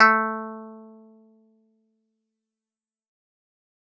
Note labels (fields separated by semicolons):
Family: guitar; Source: acoustic; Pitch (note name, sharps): A3; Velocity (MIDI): 50; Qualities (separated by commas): fast decay, reverb